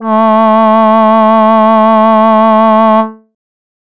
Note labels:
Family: voice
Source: synthesizer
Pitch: A3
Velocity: 100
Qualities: distorted

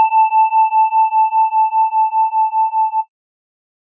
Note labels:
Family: organ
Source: electronic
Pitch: A5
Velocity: 50

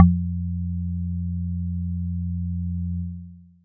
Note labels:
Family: mallet percussion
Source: acoustic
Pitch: F2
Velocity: 25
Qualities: dark

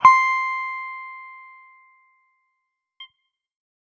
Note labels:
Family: guitar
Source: electronic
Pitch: C6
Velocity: 50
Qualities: distorted

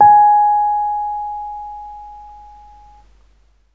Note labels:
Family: keyboard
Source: electronic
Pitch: G#5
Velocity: 25

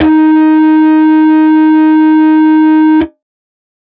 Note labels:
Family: guitar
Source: electronic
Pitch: D#4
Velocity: 127

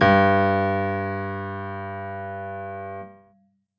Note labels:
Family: keyboard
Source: acoustic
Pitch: G2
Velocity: 127

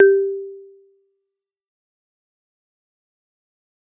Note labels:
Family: mallet percussion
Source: acoustic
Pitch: G4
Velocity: 100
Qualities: fast decay, percussive

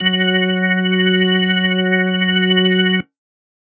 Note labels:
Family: organ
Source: electronic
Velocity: 127

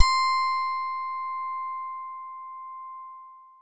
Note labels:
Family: guitar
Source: synthesizer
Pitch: C6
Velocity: 100

